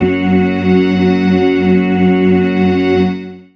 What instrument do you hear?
electronic organ